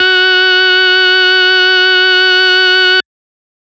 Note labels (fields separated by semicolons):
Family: organ; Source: electronic; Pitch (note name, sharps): F#4; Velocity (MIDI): 75; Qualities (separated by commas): distorted